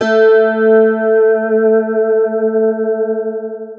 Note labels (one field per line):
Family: guitar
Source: electronic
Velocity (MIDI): 25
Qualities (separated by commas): long release, multiphonic, non-linear envelope